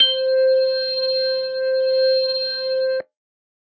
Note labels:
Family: organ; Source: electronic; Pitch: C5; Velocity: 50

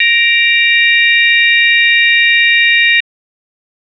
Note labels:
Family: organ; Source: electronic; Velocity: 100; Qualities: bright

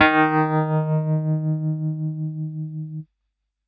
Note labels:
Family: keyboard; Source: electronic; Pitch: D#3; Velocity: 127

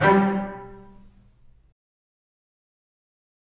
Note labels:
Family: string; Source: acoustic; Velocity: 50; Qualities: fast decay, reverb

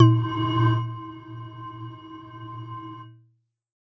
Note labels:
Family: mallet percussion; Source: electronic; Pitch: A#2; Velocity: 127; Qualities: dark, non-linear envelope

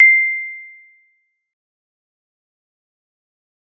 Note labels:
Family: mallet percussion; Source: acoustic; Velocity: 100; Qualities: fast decay, percussive

